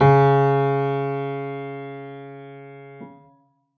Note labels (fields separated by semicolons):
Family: keyboard; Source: acoustic; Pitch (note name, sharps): C#3; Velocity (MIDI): 50